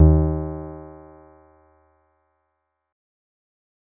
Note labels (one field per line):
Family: keyboard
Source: electronic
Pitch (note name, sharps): D#2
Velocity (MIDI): 25